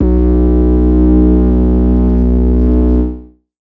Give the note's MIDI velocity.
100